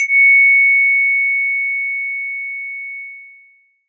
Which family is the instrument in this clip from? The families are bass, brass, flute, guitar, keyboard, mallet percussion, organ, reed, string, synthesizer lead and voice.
mallet percussion